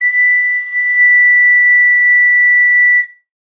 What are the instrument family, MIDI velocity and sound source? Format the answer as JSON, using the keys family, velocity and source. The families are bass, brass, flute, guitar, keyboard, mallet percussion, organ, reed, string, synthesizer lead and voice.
{"family": "flute", "velocity": 25, "source": "acoustic"}